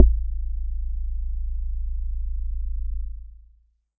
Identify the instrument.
acoustic mallet percussion instrument